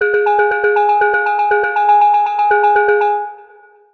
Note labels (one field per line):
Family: mallet percussion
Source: synthesizer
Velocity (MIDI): 127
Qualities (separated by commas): long release, multiphonic, percussive, tempo-synced